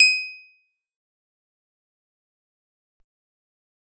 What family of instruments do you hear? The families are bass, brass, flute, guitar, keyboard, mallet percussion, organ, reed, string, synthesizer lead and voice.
guitar